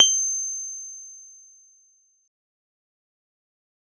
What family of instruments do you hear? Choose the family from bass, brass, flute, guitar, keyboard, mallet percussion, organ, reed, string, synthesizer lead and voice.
guitar